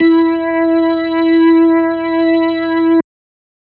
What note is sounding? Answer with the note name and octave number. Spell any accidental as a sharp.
E4